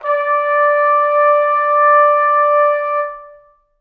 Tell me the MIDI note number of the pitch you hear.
74